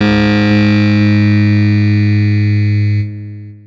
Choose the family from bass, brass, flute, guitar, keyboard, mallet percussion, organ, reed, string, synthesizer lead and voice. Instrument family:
keyboard